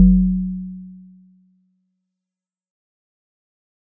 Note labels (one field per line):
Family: mallet percussion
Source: acoustic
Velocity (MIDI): 100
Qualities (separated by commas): fast decay